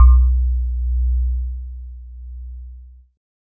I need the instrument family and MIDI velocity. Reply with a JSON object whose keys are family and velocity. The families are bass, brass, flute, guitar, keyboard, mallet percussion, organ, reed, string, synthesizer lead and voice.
{"family": "keyboard", "velocity": 75}